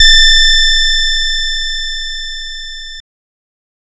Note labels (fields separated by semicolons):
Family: guitar; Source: synthesizer; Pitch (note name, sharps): A6; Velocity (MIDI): 50; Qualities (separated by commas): bright, distorted